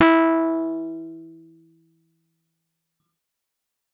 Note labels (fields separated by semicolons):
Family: keyboard; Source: electronic; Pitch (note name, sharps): E4; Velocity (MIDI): 127; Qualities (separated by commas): distorted, fast decay